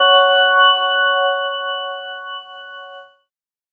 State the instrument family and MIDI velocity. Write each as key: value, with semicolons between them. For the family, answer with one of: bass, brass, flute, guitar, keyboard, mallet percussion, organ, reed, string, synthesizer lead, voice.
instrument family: keyboard; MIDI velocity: 50